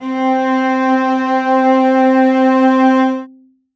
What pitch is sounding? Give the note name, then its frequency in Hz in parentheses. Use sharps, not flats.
C4 (261.6 Hz)